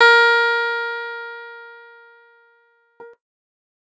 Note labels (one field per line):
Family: guitar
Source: electronic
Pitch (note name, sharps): A#4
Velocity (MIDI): 127